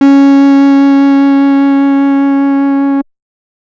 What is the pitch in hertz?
277.2 Hz